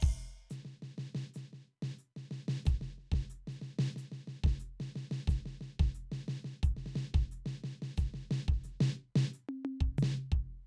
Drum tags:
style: folk rock; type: beat; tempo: 90 BPM; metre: 4/4; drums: crash, hi-hat pedal, snare, high tom, floor tom, kick

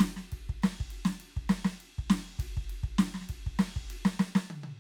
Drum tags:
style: rock; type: beat; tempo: 100 BPM; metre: 4/4; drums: ride, snare, high tom, kick

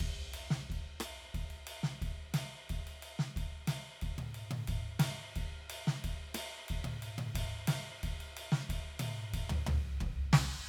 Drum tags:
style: reggaeton; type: beat; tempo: 90 BPM; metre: 4/4; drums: crash, ride, percussion, snare, cross-stick, high tom, floor tom, kick

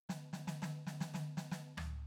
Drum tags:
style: samba; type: fill; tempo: 116 BPM; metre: 4/4; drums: snare, cross-stick, high tom, floor tom

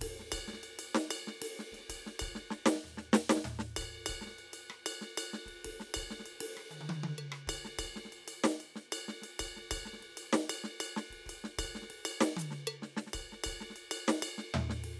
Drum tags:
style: Afro-Cuban; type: beat; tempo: 128 BPM; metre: 4/4; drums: ride, ride bell, open hi-hat, hi-hat pedal, percussion, snare, cross-stick, high tom, floor tom, kick

